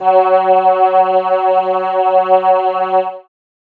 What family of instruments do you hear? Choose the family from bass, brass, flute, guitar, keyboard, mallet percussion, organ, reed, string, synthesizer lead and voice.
keyboard